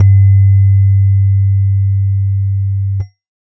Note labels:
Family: keyboard; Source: electronic; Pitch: G2; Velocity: 25

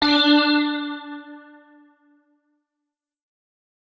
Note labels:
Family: guitar; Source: electronic; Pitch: D4; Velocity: 100

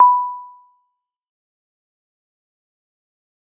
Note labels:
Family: mallet percussion; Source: acoustic; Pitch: B5; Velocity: 75; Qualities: fast decay, percussive

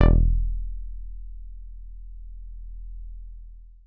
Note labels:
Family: guitar; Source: synthesizer; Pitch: E1; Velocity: 25; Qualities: long release

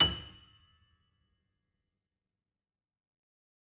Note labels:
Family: keyboard; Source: acoustic; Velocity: 75; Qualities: fast decay, percussive

